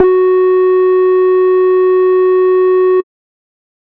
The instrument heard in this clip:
synthesizer bass